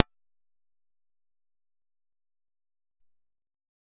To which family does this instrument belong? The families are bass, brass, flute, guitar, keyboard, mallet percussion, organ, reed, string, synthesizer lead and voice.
bass